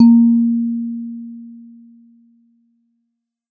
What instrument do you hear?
acoustic mallet percussion instrument